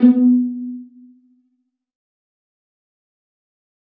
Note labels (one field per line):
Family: string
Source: acoustic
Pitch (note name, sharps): B3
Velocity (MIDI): 75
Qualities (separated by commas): dark, fast decay, reverb